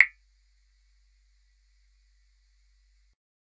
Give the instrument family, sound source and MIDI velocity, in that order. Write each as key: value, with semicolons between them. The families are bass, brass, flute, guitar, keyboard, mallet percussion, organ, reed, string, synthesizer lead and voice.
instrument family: bass; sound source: synthesizer; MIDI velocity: 75